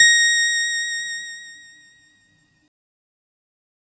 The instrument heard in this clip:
synthesizer keyboard